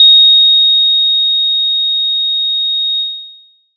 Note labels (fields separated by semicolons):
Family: mallet percussion; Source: acoustic; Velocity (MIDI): 75; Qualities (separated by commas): bright, long release